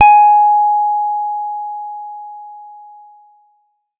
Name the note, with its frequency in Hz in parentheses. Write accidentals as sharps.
G#5 (830.6 Hz)